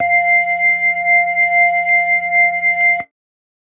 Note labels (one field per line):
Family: keyboard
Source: electronic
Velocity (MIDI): 25